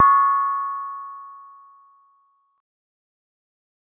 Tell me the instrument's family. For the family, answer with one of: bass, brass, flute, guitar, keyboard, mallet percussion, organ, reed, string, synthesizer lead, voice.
mallet percussion